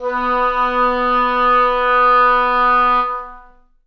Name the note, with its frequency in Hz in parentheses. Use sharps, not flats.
B3 (246.9 Hz)